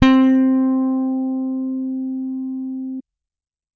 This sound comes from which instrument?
electronic bass